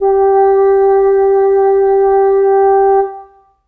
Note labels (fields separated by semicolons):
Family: reed; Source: acoustic; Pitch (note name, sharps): G4; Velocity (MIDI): 50; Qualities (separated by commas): reverb